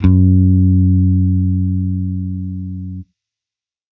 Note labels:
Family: bass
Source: electronic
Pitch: F#2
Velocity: 75

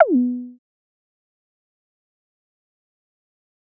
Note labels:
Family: bass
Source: synthesizer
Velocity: 25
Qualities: fast decay, percussive

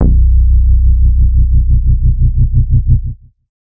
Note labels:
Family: bass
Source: synthesizer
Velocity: 50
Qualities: distorted

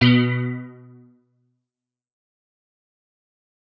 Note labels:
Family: guitar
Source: electronic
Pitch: B2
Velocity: 50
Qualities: fast decay

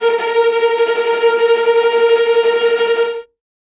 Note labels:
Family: string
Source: acoustic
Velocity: 100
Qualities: bright, non-linear envelope, reverb

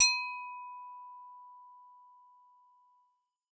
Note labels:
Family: bass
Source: synthesizer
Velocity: 50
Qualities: distorted, percussive

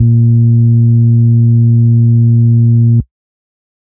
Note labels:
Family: organ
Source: electronic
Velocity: 127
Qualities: distorted

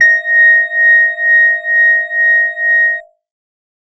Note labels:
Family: organ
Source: electronic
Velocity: 50

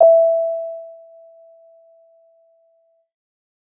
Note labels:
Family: keyboard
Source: electronic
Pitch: E5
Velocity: 75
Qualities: dark

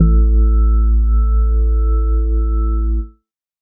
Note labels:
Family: organ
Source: electronic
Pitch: A1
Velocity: 100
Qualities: dark

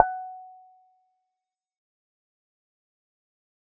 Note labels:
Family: bass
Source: synthesizer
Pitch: F#5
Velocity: 100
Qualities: fast decay, percussive

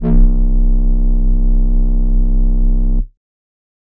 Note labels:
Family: flute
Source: synthesizer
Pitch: C1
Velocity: 75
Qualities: distorted

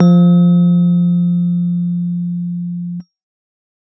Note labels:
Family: keyboard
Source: electronic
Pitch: F3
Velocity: 127

